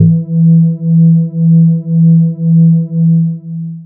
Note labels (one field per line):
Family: bass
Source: synthesizer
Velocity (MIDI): 50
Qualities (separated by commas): long release